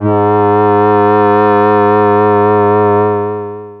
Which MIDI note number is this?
44